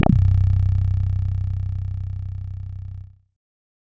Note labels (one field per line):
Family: bass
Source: synthesizer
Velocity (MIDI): 75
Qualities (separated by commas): distorted